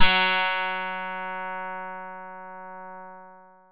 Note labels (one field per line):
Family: guitar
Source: synthesizer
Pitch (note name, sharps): F#3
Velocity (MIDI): 25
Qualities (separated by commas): bright